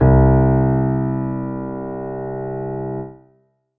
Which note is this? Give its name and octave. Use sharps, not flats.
C2